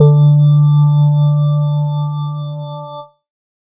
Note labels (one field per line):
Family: organ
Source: electronic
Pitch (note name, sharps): D3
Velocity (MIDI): 75